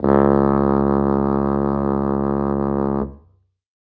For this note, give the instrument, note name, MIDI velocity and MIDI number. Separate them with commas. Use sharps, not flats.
acoustic brass instrument, C#2, 100, 37